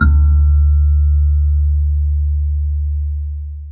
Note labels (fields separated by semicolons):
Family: mallet percussion; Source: acoustic; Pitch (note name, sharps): D2; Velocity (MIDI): 50; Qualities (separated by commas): dark, long release, reverb